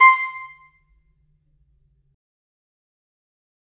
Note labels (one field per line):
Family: reed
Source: acoustic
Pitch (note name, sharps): C6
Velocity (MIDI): 100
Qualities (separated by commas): fast decay, percussive, reverb